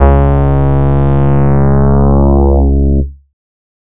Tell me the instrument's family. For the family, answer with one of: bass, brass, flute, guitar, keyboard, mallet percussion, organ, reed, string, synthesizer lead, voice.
bass